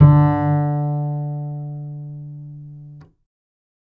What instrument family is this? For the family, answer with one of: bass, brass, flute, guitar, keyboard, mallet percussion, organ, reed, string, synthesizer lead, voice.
bass